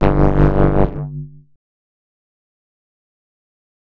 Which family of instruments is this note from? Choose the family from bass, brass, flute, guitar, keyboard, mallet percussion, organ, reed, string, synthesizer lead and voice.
bass